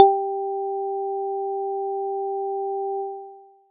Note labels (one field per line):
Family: mallet percussion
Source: acoustic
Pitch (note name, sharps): G4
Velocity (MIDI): 25